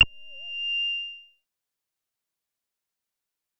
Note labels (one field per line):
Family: bass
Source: synthesizer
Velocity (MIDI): 25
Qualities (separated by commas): fast decay